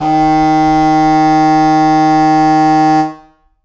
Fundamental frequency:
155.6 Hz